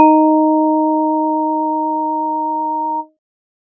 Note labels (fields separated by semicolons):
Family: organ; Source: electronic; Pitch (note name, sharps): D#4; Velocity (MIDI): 25